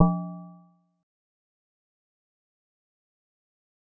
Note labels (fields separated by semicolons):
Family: mallet percussion; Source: synthesizer; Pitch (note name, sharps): F3; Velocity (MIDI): 25; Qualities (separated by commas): fast decay, multiphonic, percussive